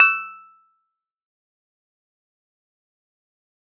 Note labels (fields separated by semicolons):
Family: keyboard; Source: electronic; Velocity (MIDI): 25; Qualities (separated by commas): fast decay, percussive